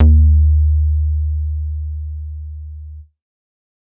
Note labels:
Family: bass; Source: synthesizer; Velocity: 127; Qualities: dark

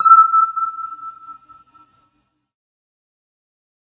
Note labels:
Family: keyboard; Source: synthesizer; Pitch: E6; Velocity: 50; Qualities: fast decay

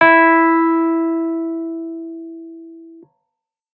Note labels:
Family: keyboard; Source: electronic; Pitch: E4; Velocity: 127

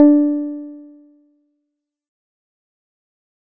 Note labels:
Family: guitar; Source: synthesizer; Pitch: D4; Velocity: 75; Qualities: dark, fast decay

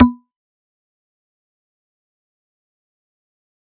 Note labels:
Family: mallet percussion; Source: electronic; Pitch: B3; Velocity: 75; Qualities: fast decay, percussive

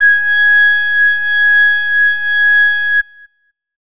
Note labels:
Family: flute; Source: acoustic; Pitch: G#6; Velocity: 127

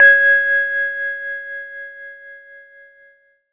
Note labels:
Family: keyboard; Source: electronic; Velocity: 100; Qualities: reverb

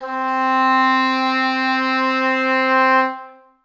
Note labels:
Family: reed; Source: acoustic; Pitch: C4; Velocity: 100; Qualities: reverb

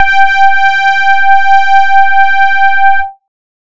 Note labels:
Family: bass; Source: synthesizer; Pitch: G5; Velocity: 75; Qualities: distorted

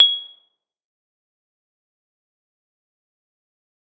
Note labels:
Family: mallet percussion; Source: acoustic; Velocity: 75; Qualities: bright, fast decay, percussive, reverb

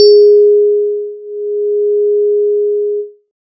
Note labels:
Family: synthesizer lead; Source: synthesizer; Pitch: G#4; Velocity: 100

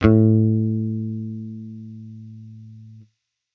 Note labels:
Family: bass; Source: electronic; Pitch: A2; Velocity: 50; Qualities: distorted

